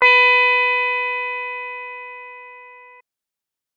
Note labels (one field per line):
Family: keyboard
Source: electronic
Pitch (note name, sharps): B4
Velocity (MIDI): 50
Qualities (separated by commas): distorted